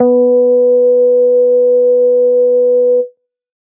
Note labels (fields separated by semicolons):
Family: bass; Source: synthesizer; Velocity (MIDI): 25